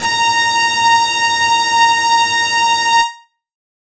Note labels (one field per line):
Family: guitar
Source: electronic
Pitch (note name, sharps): A#5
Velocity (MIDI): 100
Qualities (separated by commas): distorted